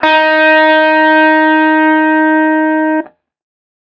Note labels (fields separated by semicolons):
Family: guitar; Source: electronic; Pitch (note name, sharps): D#4; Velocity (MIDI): 100; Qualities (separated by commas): distorted